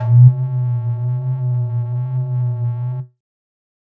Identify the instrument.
synthesizer flute